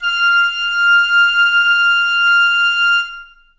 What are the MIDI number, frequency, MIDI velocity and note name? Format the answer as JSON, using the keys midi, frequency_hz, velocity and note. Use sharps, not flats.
{"midi": 89, "frequency_hz": 1397, "velocity": 50, "note": "F6"}